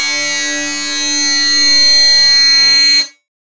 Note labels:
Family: bass; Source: synthesizer; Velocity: 75; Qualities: bright, distorted

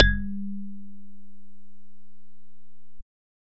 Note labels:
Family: bass; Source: synthesizer; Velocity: 75

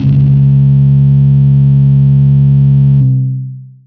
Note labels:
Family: guitar; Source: electronic; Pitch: C#2; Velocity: 75; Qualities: bright, distorted, long release

